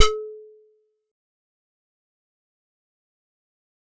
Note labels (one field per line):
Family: keyboard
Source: acoustic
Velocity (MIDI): 50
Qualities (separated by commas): fast decay, percussive